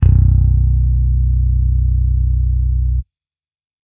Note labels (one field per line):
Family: bass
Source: electronic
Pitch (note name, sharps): B0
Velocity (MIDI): 100